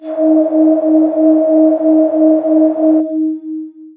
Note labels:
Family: voice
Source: synthesizer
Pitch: D#4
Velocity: 75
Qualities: distorted, long release

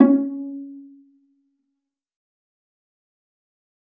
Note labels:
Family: string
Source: acoustic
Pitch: C#4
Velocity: 100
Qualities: dark, fast decay, reverb

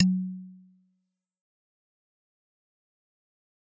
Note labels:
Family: mallet percussion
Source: acoustic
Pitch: F#3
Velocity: 100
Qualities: fast decay, percussive

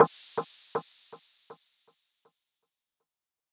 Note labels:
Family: synthesizer lead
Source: synthesizer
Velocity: 25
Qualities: bright, non-linear envelope, reverb

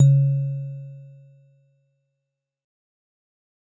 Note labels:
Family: mallet percussion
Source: acoustic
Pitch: C#3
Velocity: 75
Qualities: fast decay

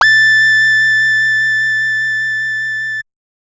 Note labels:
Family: bass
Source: synthesizer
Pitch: A6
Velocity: 25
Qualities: distorted

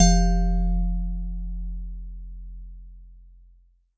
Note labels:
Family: mallet percussion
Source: acoustic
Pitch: F1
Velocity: 100

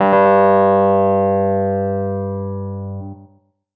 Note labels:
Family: keyboard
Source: electronic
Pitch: G2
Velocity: 127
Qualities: distorted, tempo-synced

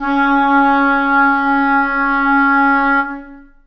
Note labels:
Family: reed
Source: acoustic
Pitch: C#4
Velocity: 50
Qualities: long release, reverb

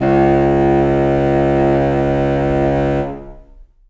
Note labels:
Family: reed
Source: acoustic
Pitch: C#2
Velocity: 75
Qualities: distorted, long release, reverb

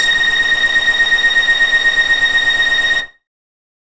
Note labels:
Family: bass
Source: synthesizer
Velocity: 100

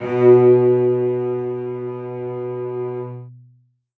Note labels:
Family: string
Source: acoustic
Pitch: B2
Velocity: 127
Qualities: reverb

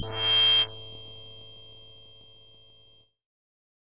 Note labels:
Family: keyboard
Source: synthesizer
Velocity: 25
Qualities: bright, distorted

